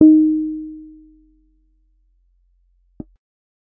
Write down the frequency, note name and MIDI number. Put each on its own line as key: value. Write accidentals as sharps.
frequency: 311.1 Hz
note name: D#4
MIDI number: 63